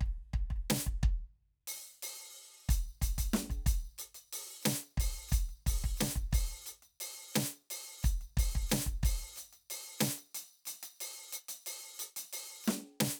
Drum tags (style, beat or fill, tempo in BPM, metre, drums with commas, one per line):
hip-hop
beat
90 BPM
4/4
crash, ride, closed hi-hat, hi-hat pedal, percussion, snare, cross-stick, high tom, kick